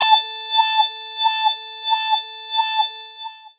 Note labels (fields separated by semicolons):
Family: voice; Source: synthesizer; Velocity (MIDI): 127; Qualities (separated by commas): long release, non-linear envelope, tempo-synced